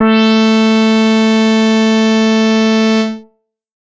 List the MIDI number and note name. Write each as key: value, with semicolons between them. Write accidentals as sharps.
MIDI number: 57; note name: A3